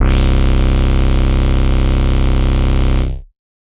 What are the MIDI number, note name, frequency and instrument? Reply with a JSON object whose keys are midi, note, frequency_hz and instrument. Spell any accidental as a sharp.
{"midi": 24, "note": "C1", "frequency_hz": 32.7, "instrument": "synthesizer bass"}